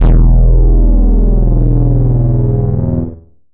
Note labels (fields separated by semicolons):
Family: bass; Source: synthesizer; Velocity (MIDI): 75; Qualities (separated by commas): distorted